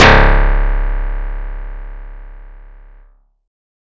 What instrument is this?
acoustic guitar